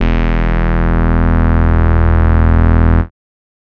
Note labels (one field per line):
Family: bass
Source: synthesizer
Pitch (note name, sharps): E1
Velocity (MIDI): 75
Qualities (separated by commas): bright, distorted